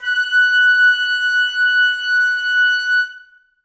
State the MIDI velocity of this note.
100